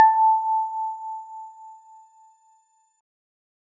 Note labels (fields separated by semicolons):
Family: keyboard; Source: electronic; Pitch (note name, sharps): A5; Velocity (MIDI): 75